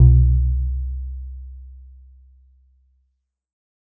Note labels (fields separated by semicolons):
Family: guitar; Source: synthesizer; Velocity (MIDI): 50; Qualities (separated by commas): dark